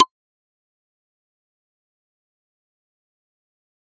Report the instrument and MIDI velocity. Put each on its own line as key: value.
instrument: electronic mallet percussion instrument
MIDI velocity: 127